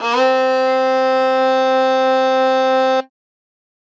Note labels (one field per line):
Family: string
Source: acoustic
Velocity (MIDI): 127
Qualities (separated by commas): bright